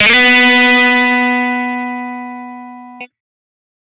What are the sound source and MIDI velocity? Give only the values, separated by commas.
electronic, 127